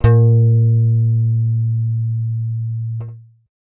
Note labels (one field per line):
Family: bass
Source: synthesizer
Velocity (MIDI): 50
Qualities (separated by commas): dark